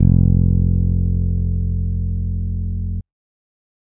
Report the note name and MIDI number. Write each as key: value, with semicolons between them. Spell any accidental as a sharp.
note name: F1; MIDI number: 29